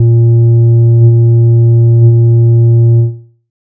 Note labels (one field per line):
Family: bass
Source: synthesizer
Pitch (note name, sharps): A#2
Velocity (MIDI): 100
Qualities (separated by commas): dark